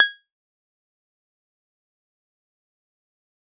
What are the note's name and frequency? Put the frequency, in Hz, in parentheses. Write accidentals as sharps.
G#6 (1661 Hz)